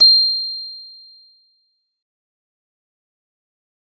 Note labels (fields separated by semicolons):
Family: mallet percussion; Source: acoustic; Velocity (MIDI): 100; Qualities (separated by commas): bright, fast decay